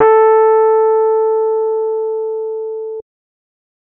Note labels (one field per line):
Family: keyboard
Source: electronic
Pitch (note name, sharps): A4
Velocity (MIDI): 127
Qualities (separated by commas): dark